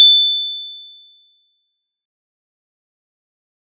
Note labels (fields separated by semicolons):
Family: mallet percussion; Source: acoustic; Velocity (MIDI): 75; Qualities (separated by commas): bright, fast decay